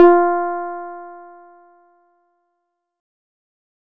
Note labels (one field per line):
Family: keyboard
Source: electronic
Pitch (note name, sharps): F4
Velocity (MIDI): 127